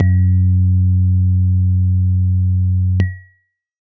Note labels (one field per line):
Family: keyboard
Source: electronic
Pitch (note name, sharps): F#2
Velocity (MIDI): 50